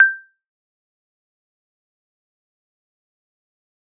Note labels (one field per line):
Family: mallet percussion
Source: acoustic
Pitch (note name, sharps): G6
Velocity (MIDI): 50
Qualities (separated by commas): fast decay, percussive